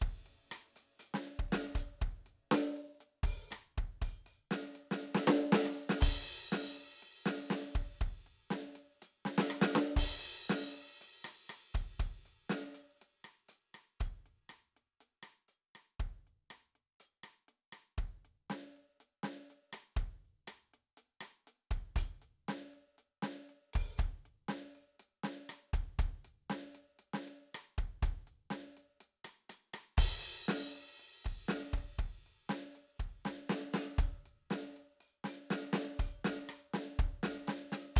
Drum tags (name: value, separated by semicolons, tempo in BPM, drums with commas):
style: rock; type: beat; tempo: 120 BPM; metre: 4/4; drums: crash, closed hi-hat, open hi-hat, hi-hat pedal, snare, cross-stick, kick